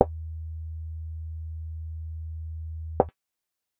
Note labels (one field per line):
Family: bass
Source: synthesizer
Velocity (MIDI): 50